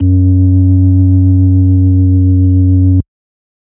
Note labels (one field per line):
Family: organ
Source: electronic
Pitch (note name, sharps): F#2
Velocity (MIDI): 127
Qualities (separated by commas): dark, distorted